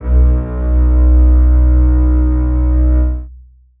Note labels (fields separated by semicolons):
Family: string; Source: acoustic; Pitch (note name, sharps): B1; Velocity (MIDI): 127; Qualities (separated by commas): long release, reverb